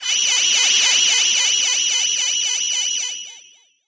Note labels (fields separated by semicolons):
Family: voice; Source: synthesizer; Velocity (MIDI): 100; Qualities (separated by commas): bright, distorted, long release